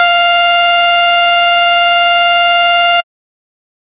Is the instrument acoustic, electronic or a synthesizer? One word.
synthesizer